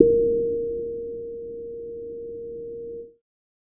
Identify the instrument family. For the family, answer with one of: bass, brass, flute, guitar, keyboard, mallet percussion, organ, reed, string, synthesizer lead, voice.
bass